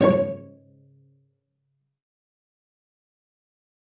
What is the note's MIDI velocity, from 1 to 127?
50